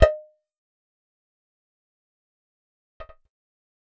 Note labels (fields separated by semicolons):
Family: bass; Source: synthesizer; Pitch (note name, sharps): D#5; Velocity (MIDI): 50; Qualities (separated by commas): fast decay, percussive